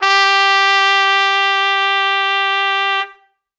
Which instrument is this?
acoustic brass instrument